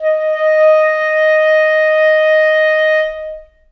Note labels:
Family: reed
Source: acoustic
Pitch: D#5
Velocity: 25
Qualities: long release, reverb

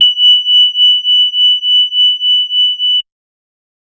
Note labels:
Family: organ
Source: electronic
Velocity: 75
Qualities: bright

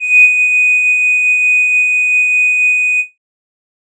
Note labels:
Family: flute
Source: synthesizer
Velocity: 127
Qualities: bright, distorted

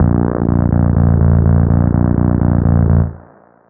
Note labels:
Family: bass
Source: synthesizer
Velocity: 50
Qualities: long release, reverb

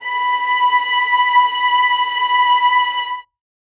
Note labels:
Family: string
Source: acoustic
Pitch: B5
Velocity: 50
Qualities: reverb

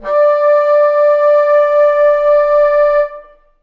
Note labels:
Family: reed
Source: acoustic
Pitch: D5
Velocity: 25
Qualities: reverb

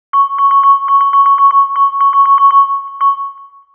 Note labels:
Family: mallet percussion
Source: synthesizer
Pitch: C#6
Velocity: 127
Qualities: long release, multiphonic, percussive, tempo-synced

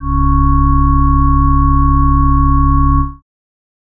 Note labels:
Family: organ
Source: electronic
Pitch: C#1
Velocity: 100

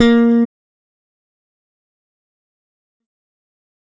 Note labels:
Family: bass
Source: electronic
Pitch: A#3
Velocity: 75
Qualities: bright, fast decay

